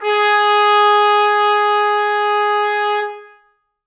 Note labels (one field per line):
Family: brass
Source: acoustic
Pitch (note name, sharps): G#4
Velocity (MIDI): 100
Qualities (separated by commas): bright, reverb